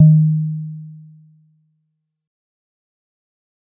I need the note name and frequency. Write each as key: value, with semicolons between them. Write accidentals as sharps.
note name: D#3; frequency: 155.6 Hz